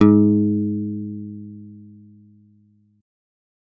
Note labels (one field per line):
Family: bass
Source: synthesizer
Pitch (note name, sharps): G#2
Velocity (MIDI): 127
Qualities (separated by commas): distorted